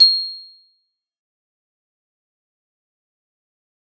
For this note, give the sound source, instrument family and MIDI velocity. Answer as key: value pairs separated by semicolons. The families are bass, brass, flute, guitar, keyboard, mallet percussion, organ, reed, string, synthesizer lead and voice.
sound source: acoustic; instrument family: guitar; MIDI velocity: 25